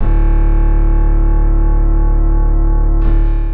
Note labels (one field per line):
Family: guitar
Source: acoustic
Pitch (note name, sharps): D1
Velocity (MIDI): 127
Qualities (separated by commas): reverb